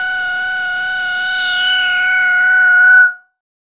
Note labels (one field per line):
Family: bass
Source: synthesizer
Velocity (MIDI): 50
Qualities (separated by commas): bright, distorted, non-linear envelope